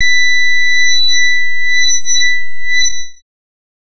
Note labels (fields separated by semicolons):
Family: bass; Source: synthesizer; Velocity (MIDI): 127; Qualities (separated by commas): bright, distorted, non-linear envelope